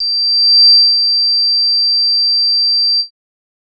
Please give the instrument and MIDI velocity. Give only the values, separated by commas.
synthesizer bass, 50